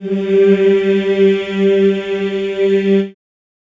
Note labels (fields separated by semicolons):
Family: voice; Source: acoustic; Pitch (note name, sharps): G3; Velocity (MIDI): 25; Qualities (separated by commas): reverb